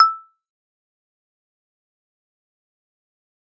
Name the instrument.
acoustic mallet percussion instrument